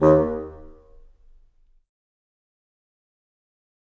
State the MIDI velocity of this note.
100